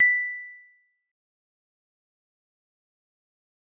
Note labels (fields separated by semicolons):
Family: mallet percussion; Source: acoustic; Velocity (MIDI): 75; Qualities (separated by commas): fast decay, percussive